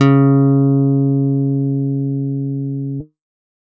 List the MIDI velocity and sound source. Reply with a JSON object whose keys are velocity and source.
{"velocity": 25, "source": "electronic"}